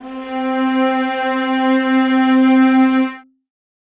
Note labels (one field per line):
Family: string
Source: acoustic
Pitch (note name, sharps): C4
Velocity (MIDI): 75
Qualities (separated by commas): reverb